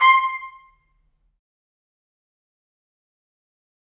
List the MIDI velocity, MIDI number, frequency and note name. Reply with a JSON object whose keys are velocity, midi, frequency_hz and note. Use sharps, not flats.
{"velocity": 50, "midi": 84, "frequency_hz": 1047, "note": "C6"}